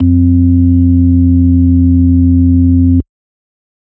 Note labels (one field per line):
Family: organ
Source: electronic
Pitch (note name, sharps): F2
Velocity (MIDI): 127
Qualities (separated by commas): dark